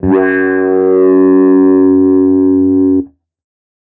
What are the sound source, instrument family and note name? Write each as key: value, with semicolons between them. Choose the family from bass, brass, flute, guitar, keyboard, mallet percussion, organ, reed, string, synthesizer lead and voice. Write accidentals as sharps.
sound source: electronic; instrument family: guitar; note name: F#2